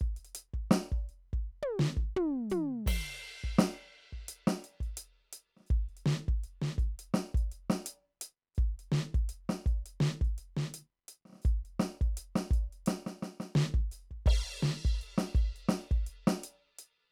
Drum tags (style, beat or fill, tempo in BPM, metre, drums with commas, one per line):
New Orleans funk
beat
84 BPM
4/4
crash, ride, closed hi-hat, hi-hat pedal, snare, high tom, floor tom, kick